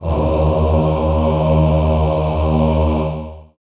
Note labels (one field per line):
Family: voice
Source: acoustic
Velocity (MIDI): 75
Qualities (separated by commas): long release, reverb